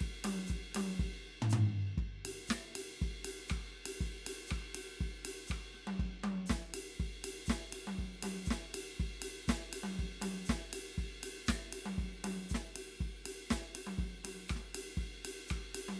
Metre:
4/4